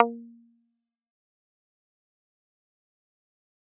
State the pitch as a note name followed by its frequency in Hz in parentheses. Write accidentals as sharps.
A#3 (233.1 Hz)